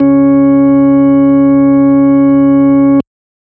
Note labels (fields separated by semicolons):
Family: organ; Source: electronic; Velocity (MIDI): 50